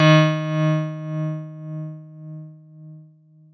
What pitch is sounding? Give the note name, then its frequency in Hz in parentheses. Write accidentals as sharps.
D#3 (155.6 Hz)